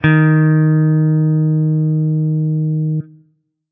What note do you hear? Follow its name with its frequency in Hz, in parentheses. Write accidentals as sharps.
D#3 (155.6 Hz)